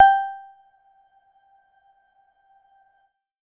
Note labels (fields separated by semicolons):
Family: keyboard; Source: electronic; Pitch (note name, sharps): G5; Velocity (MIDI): 100; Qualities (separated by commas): percussive, reverb